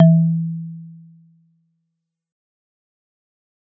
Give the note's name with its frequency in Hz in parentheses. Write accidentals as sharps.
E3 (164.8 Hz)